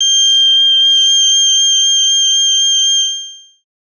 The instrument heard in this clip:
synthesizer bass